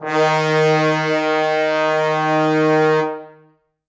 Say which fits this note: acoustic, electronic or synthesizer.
acoustic